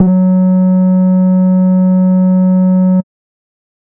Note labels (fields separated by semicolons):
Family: bass; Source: synthesizer; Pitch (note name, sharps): F#3; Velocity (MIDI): 25; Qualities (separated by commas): dark, distorted, tempo-synced